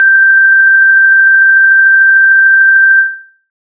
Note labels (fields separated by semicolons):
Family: bass; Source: synthesizer; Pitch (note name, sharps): G6; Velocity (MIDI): 75